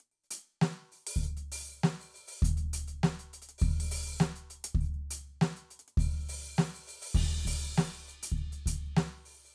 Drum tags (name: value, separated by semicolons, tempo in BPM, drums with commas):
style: rock; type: beat; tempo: 100 BPM; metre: 4/4; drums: crash, closed hi-hat, open hi-hat, hi-hat pedal, snare, kick